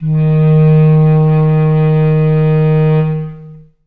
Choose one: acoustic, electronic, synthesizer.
acoustic